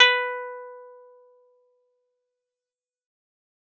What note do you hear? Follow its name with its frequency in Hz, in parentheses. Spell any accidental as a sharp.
B4 (493.9 Hz)